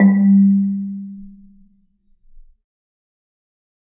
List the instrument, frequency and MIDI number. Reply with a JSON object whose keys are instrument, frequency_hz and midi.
{"instrument": "acoustic mallet percussion instrument", "frequency_hz": 196, "midi": 55}